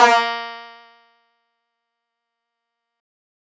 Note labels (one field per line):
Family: guitar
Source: synthesizer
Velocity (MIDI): 127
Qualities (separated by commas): percussive